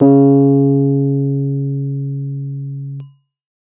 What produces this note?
electronic keyboard